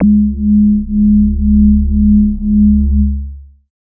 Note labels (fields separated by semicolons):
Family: bass; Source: synthesizer; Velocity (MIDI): 50; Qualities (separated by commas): distorted, long release, multiphonic